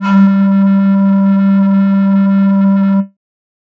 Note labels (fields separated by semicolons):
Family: flute; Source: synthesizer; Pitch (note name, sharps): G3; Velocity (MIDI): 127; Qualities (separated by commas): distorted